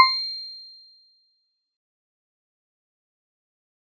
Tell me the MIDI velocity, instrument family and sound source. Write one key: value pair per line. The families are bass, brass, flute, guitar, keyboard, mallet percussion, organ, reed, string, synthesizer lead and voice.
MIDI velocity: 100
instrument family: mallet percussion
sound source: acoustic